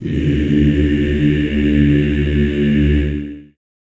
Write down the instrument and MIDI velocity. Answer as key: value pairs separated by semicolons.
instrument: acoustic voice; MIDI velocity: 75